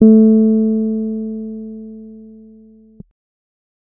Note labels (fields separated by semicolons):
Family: keyboard; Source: electronic; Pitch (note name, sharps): A3; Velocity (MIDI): 50; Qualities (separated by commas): dark